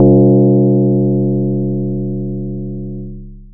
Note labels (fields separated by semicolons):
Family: mallet percussion; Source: acoustic; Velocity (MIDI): 127; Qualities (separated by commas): distorted, long release